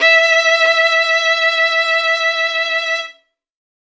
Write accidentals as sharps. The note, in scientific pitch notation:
E5